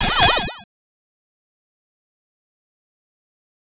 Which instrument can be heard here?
synthesizer bass